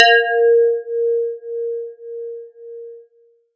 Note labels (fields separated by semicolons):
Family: guitar; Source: synthesizer; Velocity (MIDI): 100